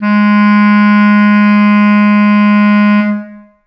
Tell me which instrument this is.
acoustic reed instrument